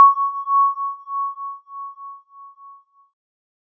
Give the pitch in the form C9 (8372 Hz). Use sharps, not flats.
C#6 (1109 Hz)